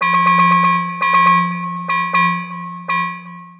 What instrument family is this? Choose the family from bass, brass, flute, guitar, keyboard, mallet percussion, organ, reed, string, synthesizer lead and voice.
mallet percussion